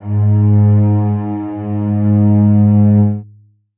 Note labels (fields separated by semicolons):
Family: string; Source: acoustic; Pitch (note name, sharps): G#2; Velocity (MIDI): 50; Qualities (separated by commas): reverb